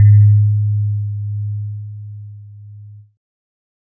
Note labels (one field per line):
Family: keyboard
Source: electronic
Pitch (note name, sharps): G#2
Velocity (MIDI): 25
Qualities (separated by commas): multiphonic